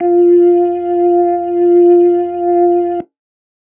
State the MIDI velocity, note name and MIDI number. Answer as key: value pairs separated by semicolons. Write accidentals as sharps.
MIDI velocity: 100; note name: F4; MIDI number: 65